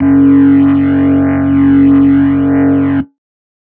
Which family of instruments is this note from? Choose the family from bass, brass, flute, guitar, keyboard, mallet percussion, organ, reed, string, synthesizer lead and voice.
organ